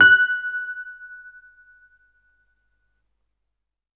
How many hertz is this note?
1480 Hz